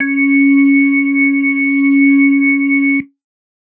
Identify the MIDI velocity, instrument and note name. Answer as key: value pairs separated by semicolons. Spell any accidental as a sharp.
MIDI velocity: 25; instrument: electronic organ; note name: C#4